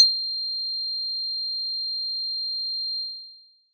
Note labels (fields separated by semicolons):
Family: mallet percussion; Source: acoustic; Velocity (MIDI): 25